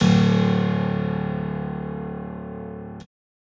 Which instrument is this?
electronic keyboard